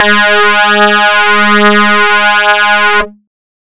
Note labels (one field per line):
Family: bass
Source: synthesizer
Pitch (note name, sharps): G#3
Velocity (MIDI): 127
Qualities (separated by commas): bright, distorted